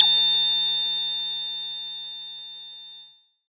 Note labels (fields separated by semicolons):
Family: bass; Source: synthesizer; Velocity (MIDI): 50; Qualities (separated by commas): bright, distorted